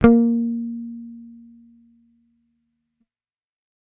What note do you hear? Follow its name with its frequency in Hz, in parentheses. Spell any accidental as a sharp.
A#3 (233.1 Hz)